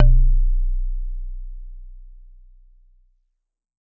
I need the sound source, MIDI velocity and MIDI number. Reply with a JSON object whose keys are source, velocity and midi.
{"source": "acoustic", "velocity": 25, "midi": 23}